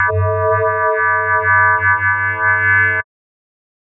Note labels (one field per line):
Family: mallet percussion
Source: synthesizer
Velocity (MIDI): 100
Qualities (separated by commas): multiphonic, non-linear envelope